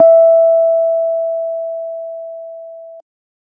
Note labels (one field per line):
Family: keyboard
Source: electronic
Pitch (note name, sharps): E5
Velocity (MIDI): 50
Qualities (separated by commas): dark